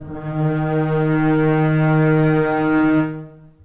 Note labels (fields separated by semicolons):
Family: string; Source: acoustic; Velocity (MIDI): 50; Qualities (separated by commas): long release, reverb